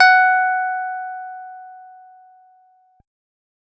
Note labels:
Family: guitar; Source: electronic; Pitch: F#5; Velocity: 50

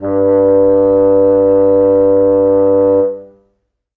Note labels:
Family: reed; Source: acoustic; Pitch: G2; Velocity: 50; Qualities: reverb

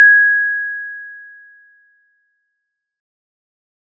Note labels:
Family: mallet percussion; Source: acoustic; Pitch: G#6; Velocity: 100; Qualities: bright

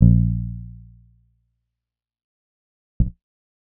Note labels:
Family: bass; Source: synthesizer; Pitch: A#1; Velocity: 25; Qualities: dark, fast decay

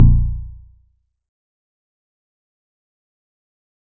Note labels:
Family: guitar; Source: acoustic; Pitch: A#0; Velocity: 25; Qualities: dark, distorted, fast decay, percussive

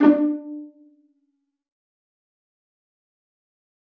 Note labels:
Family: string; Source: acoustic; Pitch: D4; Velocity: 100; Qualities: dark, fast decay, percussive, reverb

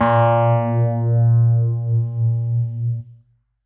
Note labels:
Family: keyboard; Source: electronic; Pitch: A#2; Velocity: 100; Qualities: distorted

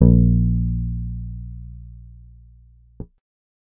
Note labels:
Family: bass; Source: synthesizer; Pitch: A#1; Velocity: 75; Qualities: dark

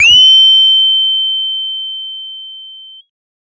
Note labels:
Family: bass; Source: synthesizer; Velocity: 25; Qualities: bright, distorted, multiphonic

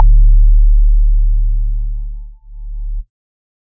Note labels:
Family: organ; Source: electronic; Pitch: D1; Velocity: 75; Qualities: dark

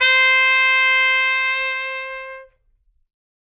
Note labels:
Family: brass; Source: acoustic; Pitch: C5; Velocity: 127; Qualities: bright

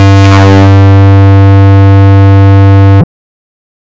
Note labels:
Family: bass; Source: synthesizer; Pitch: G2; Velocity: 127; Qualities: bright, distorted, non-linear envelope

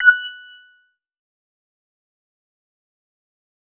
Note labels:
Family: bass; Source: synthesizer; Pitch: F#6; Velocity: 75; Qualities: fast decay, percussive

